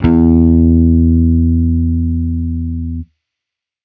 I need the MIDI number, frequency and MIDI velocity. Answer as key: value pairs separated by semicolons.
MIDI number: 40; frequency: 82.41 Hz; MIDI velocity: 50